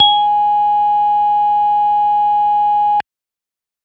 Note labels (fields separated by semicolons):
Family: organ; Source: electronic; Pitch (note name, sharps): G#5; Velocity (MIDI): 50